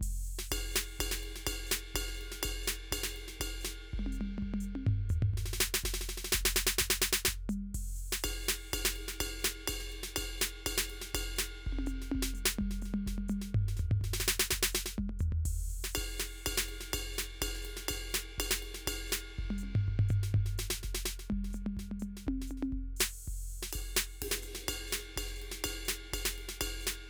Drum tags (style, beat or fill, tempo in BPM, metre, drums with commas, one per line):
calypso
beat
124 BPM
4/4
crash, ride, ride bell, hi-hat pedal, snare, high tom, mid tom, floor tom, kick